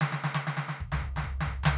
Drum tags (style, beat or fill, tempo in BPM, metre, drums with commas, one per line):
punk
fill
128 BPM
4/4
snare, floor tom, kick